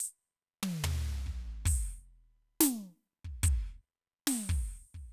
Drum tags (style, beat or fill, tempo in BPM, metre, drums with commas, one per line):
half-time rock
beat
140 BPM
4/4
closed hi-hat, open hi-hat, snare, high tom, floor tom, kick